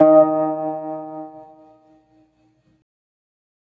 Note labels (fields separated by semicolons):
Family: organ; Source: electronic; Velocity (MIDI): 100